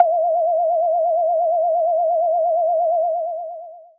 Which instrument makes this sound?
synthesizer bass